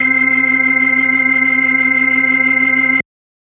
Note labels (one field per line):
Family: organ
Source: electronic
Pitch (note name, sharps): C4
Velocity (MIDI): 75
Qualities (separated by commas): dark